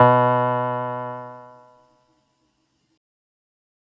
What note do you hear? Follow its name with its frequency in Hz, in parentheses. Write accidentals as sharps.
B2 (123.5 Hz)